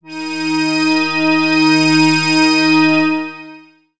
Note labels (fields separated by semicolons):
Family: synthesizer lead; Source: synthesizer; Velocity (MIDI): 127; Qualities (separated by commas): bright, long release, non-linear envelope